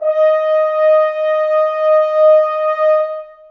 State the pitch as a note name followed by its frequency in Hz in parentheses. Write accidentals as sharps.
D#5 (622.3 Hz)